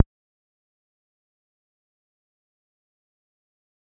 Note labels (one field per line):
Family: bass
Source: synthesizer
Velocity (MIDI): 100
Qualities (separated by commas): fast decay, percussive